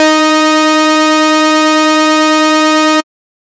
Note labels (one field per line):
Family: bass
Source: synthesizer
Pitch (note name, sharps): D#4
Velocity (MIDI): 25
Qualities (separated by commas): bright, distorted